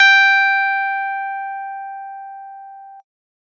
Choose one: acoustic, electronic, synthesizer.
electronic